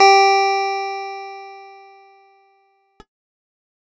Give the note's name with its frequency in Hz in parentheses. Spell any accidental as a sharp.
G4 (392 Hz)